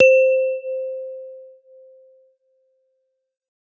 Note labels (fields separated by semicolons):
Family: mallet percussion; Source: acoustic; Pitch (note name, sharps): C5; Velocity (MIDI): 100; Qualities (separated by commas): non-linear envelope